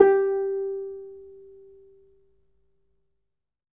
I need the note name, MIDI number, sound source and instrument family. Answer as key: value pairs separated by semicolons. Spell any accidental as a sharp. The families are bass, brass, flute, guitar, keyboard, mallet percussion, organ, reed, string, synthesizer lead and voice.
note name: G4; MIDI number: 67; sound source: acoustic; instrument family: guitar